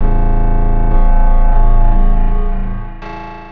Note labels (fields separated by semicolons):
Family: guitar; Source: acoustic; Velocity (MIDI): 75; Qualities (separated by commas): reverb